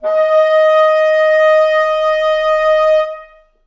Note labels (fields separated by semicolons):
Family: reed; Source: acoustic; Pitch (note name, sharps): D#5; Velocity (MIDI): 100; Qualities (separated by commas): reverb